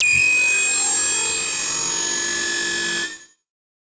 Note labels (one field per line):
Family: synthesizer lead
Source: synthesizer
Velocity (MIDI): 127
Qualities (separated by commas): bright, distorted, multiphonic, non-linear envelope